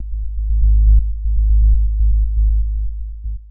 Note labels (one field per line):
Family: synthesizer lead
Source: synthesizer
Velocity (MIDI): 50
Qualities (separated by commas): dark, long release, tempo-synced